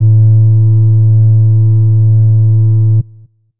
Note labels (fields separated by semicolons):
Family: flute; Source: acoustic; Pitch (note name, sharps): A2; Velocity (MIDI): 25; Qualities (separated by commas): dark